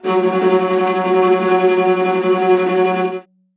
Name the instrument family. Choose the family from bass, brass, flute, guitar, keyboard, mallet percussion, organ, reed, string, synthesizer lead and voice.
string